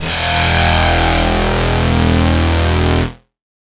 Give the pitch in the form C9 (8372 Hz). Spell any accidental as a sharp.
E1 (41.2 Hz)